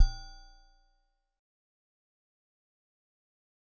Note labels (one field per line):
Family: mallet percussion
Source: acoustic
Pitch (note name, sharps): A#0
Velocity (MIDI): 25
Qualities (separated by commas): fast decay, percussive